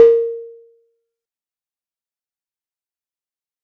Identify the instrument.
acoustic mallet percussion instrument